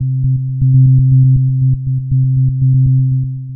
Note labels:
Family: synthesizer lead; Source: synthesizer; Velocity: 75; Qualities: dark, long release, tempo-synced

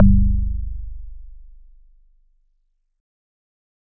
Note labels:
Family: organ; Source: electronic; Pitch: G0; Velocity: 100

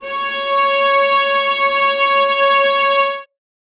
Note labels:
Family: string; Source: acoustic; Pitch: C#5; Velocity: 50; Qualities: reverb

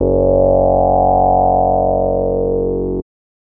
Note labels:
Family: bass; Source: synthesizer; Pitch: F#1; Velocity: 127; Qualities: distorted

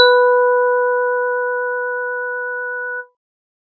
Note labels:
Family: organ; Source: electronic; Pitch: B4; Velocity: 75

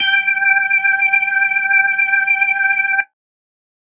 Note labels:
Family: organ; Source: electronic; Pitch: G5; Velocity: 25

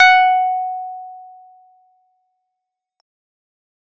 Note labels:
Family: keyboard; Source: electronic; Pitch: F#5; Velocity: 127; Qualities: distorted, fast decay

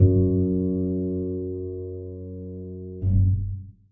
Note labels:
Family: keyboard; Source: acoustic; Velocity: 25; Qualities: dark, reverb

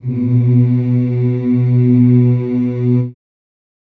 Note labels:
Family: voice; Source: acoustic; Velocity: 25; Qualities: dark, reverb

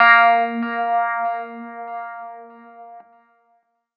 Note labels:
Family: keyboard; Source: electronic; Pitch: A#3; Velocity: 75

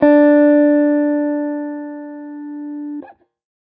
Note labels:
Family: guitar; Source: electronic; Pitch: D4; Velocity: 100

